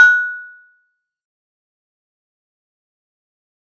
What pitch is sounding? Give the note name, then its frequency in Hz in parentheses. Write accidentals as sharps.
F#6 (1480 Hz)